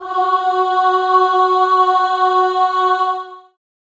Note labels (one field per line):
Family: voice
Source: acoustic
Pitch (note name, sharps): F#4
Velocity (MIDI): 100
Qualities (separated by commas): reverb